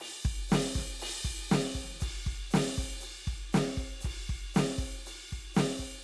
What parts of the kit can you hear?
crash, hi-hat pedal, snare and kick